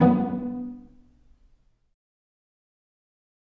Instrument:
acoustic string instrument